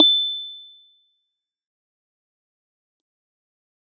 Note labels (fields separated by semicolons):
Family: keyboard; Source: electronic; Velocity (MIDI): 75; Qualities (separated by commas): fast decay, percussive